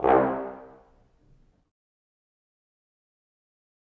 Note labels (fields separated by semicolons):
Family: brass; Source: acoustic; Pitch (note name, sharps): C2; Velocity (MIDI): 75; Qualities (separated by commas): fast decay, reverb